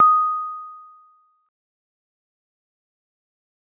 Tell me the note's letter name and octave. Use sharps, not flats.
D#6